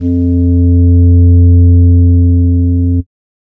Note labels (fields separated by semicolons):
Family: flute; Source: synthesizer; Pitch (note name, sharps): F2; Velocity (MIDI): 100; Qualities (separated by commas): dark